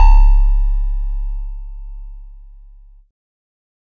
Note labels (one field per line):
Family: keyboard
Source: electronic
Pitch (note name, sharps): C#1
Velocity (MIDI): 100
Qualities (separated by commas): distorted